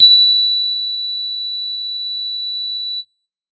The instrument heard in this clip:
synthesizer bass